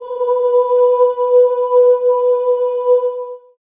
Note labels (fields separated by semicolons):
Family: voice; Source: acoustic; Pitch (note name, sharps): B4; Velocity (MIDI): 127; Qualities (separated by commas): reverb